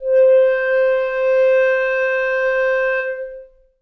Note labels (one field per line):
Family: reed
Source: acoustic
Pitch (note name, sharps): C5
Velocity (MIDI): 25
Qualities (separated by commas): long release, reverb